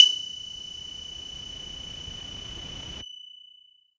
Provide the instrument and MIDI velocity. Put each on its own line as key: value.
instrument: synthesizer voice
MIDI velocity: 75